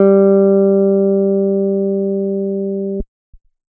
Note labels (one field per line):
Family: keyboard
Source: electronic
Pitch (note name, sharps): G3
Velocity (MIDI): 75